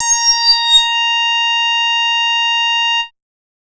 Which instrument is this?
synthesizer bass